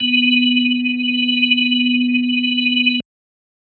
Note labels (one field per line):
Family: organ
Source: electronic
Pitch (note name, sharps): B3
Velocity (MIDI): 127